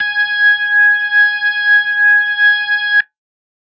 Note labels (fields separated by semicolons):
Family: organ; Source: electronic; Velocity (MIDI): 25